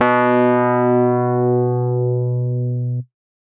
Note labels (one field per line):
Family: keyboard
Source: electronic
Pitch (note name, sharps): B2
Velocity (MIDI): 75